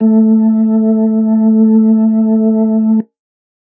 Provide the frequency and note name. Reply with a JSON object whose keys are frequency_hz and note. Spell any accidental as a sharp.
{"frequency_hz": 220, "note": "A3"}